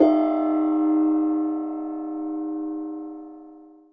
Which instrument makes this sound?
acoustic mallet percussion instrument